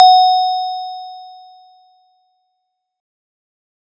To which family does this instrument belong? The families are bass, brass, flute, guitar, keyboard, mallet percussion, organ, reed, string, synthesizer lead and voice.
mallet percussion